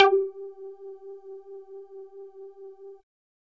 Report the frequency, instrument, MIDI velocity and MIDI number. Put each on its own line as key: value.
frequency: 392 Hz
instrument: synthesizer bass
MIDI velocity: 75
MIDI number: 67